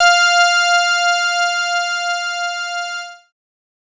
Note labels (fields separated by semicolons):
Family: bass; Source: synthesizer; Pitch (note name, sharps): F5; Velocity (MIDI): 75; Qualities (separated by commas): bright, distorted